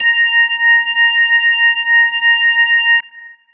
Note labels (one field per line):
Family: organ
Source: electronic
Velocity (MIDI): 100